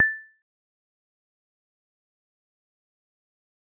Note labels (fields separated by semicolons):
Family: mallet percussion; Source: acoustic; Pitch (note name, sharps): A6; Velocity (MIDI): 25; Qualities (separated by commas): fast decay, percussive